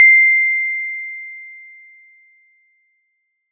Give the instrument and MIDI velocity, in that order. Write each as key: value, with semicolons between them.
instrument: acoustic mallet percussion instrument; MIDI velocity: 50